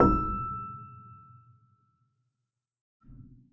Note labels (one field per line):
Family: keyboard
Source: acoustic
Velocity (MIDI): 50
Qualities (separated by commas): dark, reverb